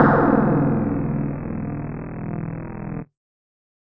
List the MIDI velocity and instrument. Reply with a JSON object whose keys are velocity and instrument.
{"velocity": 100, "instrument": "electronic mallet percussion instrument"}